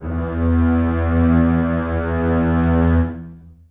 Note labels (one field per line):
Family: string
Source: acoustic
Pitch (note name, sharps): E2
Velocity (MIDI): 75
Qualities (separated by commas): long release, reverb